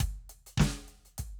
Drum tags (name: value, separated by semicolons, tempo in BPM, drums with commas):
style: rock; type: beat; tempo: 100 BPM; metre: 4/4; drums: closed hi-hat, snare, kick